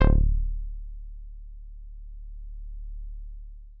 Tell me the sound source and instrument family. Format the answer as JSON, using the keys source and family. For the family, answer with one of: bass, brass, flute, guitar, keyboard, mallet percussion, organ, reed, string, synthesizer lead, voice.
{"source": "synthesizer", "family": "guitar"}